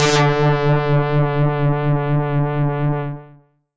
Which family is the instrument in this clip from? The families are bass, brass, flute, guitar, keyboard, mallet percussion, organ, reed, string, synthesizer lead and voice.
bass